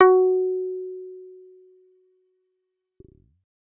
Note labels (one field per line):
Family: bass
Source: synthesizer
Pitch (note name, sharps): F#4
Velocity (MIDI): 100